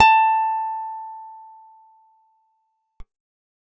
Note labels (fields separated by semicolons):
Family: guitar; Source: acoustic; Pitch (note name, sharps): A5; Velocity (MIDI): 50